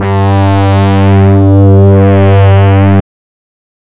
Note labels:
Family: reed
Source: synthesizer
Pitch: G2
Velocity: 100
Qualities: distorted, non-linear envelope

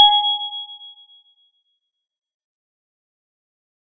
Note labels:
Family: mallet percussion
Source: acoustic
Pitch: G#5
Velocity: 127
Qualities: fast decay

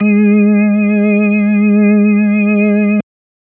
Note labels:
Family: organ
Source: electronic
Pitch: G#3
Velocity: 100

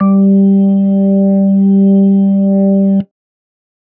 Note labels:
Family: organ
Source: electronic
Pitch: G3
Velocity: 100

